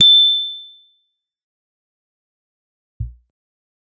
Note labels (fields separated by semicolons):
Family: guitar; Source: electronic; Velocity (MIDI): 25; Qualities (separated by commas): bright, distorted, fast decay